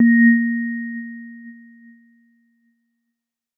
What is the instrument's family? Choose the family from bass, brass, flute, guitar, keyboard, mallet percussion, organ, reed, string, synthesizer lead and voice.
keyboard